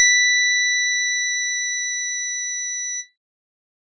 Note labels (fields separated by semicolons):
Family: organ; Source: electronic; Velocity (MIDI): 50; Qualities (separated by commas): bright